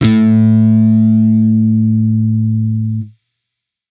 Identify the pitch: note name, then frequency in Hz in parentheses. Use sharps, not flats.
A2 (110 Hz)